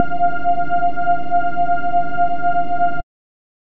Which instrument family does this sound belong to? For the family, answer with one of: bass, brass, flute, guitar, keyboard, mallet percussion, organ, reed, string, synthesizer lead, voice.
bass